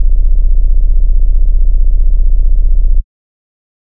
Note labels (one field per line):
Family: bass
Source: synthesizer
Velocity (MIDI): 50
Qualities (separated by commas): dark, distorted